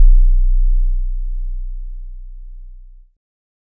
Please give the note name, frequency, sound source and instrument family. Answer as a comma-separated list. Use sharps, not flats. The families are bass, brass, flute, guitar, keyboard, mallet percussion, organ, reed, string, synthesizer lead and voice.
B0, 30.87 Hz, electronic, keyboard